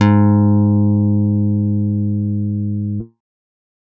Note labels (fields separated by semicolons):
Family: guitar; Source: electronic; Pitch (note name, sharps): G#2; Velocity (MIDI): 25